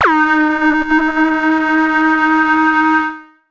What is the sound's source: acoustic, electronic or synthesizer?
synthesizer